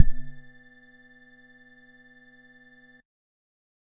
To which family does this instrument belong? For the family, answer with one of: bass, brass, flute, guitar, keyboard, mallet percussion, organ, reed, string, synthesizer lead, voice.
bass